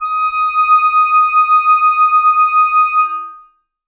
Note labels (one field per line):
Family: reed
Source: acoustic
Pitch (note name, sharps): D#6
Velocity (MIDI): 75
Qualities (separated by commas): long release, reverb